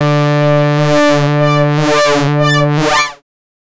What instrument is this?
synthesizer bass